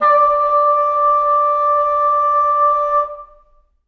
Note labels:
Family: reed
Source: acoustic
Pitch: D5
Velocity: 25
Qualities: reverb

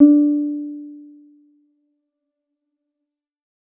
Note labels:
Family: keyboard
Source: electronic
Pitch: D4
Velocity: 25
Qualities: dark

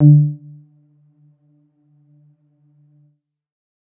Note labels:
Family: keyboard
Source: electronic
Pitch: D3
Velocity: 100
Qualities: dark, percussive, reverb

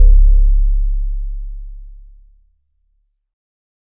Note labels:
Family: keyboard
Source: electronic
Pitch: C#1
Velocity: 50

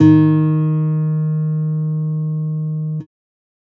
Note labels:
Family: guitar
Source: electronic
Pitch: D#3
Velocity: 100

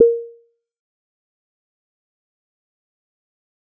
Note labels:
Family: bass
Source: synthesizer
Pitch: A#4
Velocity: 25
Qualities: dark, fast decay, percussive

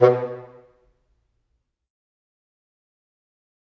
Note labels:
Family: reed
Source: acoustic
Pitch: B2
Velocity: 50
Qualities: fast decay, percussive, reverb

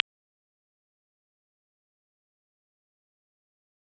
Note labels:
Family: guitar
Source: electronic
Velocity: 75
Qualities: fast decay, percussive

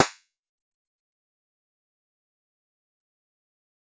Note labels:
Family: guitar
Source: synthesizer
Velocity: 75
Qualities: fast decay, percussive

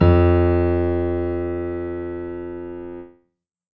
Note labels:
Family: keyboard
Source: acoustic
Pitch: F2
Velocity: 100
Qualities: reverb

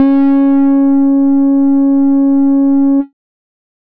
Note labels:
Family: bass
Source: synthesizer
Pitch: C#4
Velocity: 127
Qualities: distorted

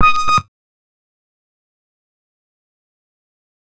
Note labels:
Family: bass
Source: synthesizer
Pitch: D#6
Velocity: 50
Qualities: fast decay, percussive

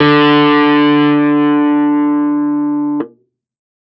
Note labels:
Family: keyboard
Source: electronic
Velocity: 127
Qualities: distorted

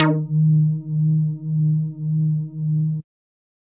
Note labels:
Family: bass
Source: synthesizer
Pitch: D#3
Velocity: 100

